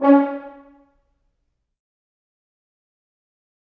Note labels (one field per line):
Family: brass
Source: acoustic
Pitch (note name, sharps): C#4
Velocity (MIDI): 75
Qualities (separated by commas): fast decay, percussive, reverb